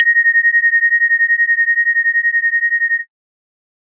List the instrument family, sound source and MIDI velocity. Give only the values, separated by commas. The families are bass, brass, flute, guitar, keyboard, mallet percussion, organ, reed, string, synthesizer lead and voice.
organ, electronic, 50